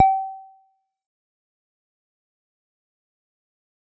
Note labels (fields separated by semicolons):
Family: bass; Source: synthesizer; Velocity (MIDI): 75; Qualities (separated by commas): fast decay, percussive